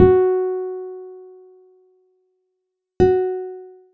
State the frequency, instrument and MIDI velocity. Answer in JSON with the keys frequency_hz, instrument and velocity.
{"frequency_hz": 370, "instrument": "acoustic guitar", "velocity": 50}